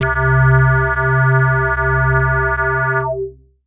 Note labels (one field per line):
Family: bass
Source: synthesizer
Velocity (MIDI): 127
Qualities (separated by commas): distorted, multiphonic